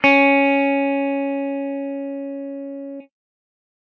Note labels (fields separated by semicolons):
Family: guitar; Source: electronic; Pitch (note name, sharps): C#4; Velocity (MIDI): 75; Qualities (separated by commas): distorted